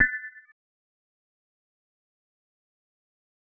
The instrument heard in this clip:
synthesizer mallet percussion instrument